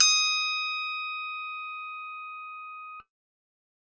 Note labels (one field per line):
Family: keyboard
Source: electronic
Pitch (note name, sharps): D#6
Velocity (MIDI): 50